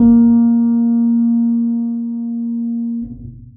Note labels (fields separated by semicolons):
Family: keyboard; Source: acoustic; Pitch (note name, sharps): A#3; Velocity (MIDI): 25; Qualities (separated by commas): dark, reverb